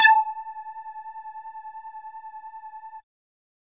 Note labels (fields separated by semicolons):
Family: bass; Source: synthesizer; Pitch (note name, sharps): A5; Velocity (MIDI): 100